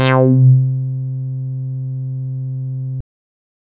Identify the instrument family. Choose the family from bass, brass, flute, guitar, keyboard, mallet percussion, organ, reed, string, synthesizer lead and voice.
bass